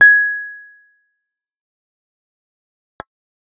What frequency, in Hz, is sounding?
1661 Hz